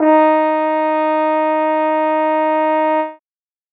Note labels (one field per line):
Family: brass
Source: acoustic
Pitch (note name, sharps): D#4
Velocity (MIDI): 100